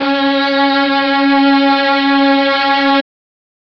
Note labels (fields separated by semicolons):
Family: string; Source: electronic; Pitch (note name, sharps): C#4; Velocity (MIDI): 127; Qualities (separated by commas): distorted, reverb